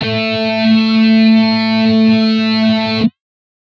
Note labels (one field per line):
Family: guitar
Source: synthesizer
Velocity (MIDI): 100